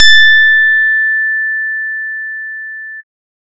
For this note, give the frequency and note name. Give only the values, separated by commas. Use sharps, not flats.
1760 Hz, A6